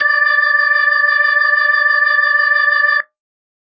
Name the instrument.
electronic organ